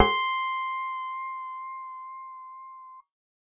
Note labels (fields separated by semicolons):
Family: bass; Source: synthesizer; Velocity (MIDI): 127; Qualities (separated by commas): reverb